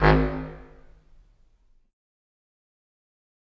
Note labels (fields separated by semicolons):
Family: reed; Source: acoustic; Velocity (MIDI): 50; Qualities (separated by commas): fast decay, percussive, reverb